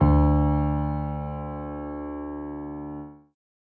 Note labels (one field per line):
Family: keyboard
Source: acoustic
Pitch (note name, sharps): D2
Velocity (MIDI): 25